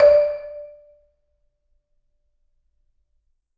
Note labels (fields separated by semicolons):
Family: mallet percussion; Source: acoustic; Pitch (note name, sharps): D5; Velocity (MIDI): 127; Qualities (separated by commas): percussive, reverb